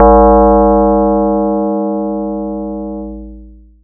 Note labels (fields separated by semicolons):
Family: mallet percussion; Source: acoustic; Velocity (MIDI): 127; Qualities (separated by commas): distorted, long release